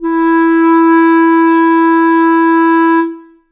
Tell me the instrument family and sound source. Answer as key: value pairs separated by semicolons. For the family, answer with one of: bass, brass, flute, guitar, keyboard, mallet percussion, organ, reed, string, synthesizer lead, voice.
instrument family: reed; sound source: acoustic